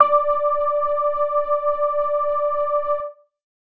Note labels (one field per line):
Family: keyboard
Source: electronic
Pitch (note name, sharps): D5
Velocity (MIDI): 75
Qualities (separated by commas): distorted